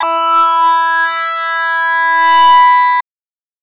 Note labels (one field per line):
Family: voice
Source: synthesizer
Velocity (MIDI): 100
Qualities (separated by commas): bright, distorted